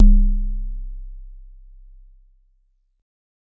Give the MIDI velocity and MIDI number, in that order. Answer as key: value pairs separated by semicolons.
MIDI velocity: 127; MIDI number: 24